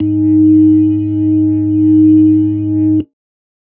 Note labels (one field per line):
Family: keyboard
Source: electronic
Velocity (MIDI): 100